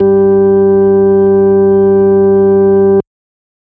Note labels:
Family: organ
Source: electronic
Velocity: 100

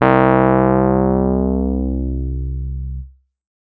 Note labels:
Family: keyboard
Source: electronic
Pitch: C2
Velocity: 75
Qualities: distorted

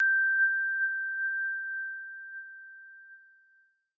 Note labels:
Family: keyboard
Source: electronic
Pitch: G6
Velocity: 127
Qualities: bright

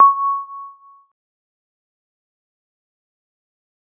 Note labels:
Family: keyboard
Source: electronic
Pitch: C#6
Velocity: 25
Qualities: fast decay, percussive

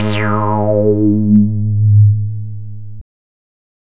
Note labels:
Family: bass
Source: synthesizer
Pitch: G#2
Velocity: 100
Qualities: distorted

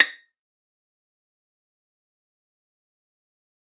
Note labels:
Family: string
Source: acoustic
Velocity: 75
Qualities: fast decay, percussive, reverb

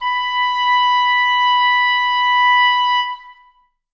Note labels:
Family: reed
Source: acoustic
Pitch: B5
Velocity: 127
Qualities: reverb

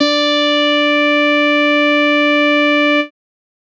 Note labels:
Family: bass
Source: synthesizer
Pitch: D4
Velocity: 75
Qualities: bright, distorted

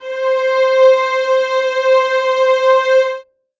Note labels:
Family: string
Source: acoustic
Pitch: C5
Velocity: 50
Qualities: reverb

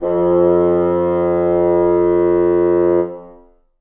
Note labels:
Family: reed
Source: acoustic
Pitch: F2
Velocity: 75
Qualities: reverb

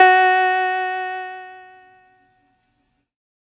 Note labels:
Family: keyboard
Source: electronic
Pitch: F#4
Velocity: 25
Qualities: distorted

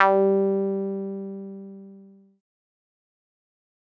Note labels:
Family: synthesizer lead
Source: synthesizer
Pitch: G3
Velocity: 50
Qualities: distorted, fast decay

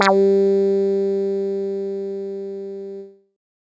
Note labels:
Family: bass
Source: synthesizer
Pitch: G3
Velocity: 100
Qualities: distorted

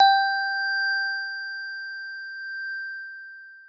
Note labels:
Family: mallet percussion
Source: acoustic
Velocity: 127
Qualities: bright, long release

